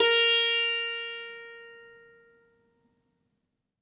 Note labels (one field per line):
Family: guitar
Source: acoustic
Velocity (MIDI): 25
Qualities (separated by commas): bright